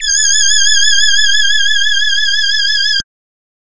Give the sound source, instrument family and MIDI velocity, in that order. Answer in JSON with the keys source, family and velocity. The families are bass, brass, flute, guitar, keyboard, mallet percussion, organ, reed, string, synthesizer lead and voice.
{"source": "synthesizer", "family": "voice", "velocity": 127}